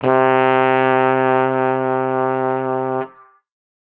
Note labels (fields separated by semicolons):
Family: brass; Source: acoustic; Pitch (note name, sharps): C3; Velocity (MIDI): 75